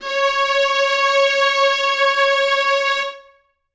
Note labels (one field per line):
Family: string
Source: acoustic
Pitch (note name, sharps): C#5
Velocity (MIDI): 100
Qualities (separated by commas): reverb